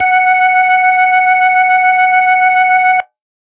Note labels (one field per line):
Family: organ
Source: electronic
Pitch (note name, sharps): F#5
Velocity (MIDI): 25